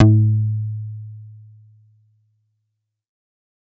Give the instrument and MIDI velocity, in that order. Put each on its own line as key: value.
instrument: synthesizer bass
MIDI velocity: 127